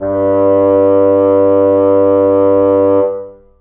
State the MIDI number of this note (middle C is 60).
43